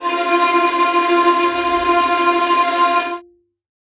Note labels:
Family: string; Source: acoustic; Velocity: 25; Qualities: bright, non-linear envelope, reverb

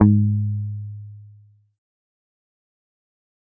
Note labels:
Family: guitar; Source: electronic; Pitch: G#2; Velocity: 25; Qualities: fast decay

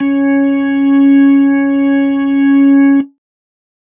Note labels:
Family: organ; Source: electronic; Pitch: C#4; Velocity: 25

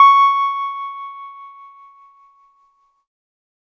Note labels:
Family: keyboard; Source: electronic; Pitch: C#6; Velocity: 127; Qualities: distorted

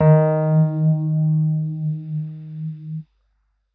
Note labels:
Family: keyboard; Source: electronic; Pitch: D#3; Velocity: 75

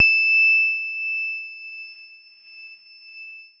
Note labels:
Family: keyboard; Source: electronic; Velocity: 127; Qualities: bright

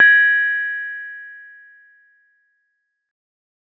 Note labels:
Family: mallet percussion; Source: acoustic; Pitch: G#6; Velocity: 127; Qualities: reverb

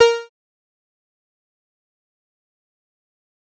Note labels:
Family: bass; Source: synthesizer; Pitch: A#4; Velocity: 25; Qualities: bright, distorted, fast decay, percussive

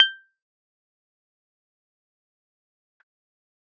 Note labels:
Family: keyboard; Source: electronic; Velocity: 75; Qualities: fast decay, percussive

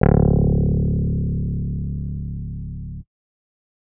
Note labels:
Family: keyboard; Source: electronic; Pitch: C#1; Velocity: 75

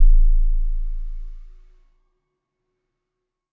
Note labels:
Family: mallet percussion; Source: electronic; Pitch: A0; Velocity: 75; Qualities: non-linear envelope

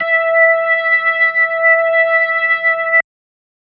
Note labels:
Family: organ; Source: electronic; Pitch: E5; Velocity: 127; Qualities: distorted

